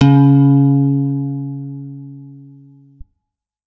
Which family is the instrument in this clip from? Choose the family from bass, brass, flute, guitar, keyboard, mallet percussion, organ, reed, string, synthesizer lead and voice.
guitar